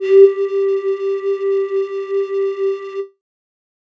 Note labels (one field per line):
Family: flute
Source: synthesizer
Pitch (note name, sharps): G4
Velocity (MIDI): 25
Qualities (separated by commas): distorted